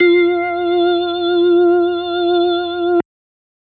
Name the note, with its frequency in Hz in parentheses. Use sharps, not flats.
F4 (349.2 Hz)